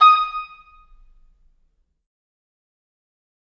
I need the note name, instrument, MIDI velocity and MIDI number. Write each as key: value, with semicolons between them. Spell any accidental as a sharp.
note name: D#6; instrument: acoustic reed instrument; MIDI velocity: 100; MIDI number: 87